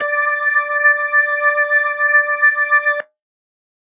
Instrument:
electronic organ